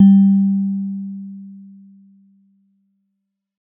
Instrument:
acoustic mallet percussion instrument